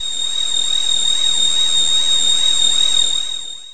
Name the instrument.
synthesizer voice